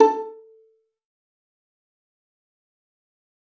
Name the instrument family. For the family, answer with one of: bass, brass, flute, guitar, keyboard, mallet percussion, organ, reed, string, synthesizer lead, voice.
string